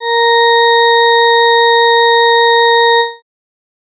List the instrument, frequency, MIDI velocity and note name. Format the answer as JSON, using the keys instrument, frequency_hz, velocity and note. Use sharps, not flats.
{"instrument": "electronic organ", "frequency_hz": 466.2, "velocity": 100, "note": "A#4"}